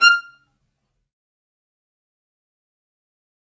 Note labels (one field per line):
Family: string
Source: acoustic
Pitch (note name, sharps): F6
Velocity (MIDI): 50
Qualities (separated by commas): fast decay, percussive, reverb